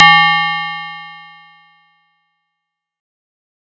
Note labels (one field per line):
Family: mallet percussion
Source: acoustic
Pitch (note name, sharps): E3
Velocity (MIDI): 127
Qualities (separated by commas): bright